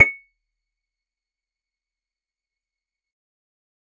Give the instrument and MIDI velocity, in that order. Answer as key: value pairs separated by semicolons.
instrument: acoustic guitar; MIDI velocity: 100